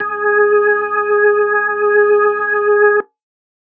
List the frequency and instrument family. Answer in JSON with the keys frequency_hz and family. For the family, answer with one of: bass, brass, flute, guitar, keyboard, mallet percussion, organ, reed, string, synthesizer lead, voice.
{"frequency_hz": 415.3, "family": "organ"}